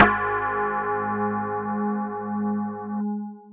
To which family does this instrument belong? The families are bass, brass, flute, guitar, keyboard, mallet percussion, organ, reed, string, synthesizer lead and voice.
mallet percussion